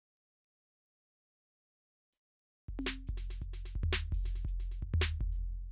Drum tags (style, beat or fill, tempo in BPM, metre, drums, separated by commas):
New Orleans funk, fill, 84 BPM, 4/4, closed hi-hat, open hi-hat, hi-hat pedal, snare, high tom, floor tom, kick